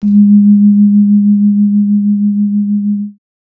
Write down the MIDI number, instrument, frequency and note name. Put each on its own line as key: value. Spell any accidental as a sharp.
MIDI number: 56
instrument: acoustic mallet percussion instrument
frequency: 207.7 Hz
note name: G#3